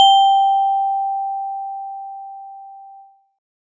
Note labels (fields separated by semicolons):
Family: mallet percussion; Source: acoustic; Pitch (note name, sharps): G5; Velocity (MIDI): 100